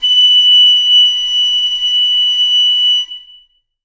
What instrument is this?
acoustic flute